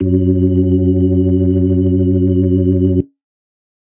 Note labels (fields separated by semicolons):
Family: organ; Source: electronic; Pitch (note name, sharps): F#2; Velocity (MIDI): 127